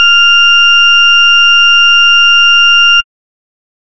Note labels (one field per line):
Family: bass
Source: synthesizer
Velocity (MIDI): 75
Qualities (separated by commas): distorted